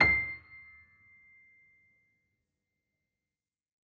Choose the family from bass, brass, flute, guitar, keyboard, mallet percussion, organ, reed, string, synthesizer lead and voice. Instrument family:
keyboard